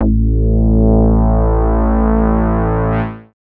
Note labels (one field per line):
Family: bass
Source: synthesizer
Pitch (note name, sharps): A1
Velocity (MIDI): 127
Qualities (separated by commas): distorted, multiphonic